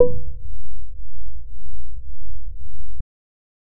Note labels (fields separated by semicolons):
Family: bass; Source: synthesizer; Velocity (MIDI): 25